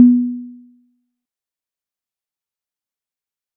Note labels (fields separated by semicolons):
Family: mallet percussion; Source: acoustic; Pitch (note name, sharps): B3; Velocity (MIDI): 25; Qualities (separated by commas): fast decay, percussive